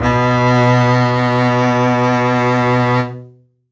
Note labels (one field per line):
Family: string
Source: acoustic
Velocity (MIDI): 100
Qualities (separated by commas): reverb